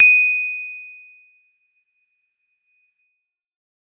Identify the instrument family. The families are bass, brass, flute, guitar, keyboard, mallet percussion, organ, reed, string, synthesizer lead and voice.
keyboard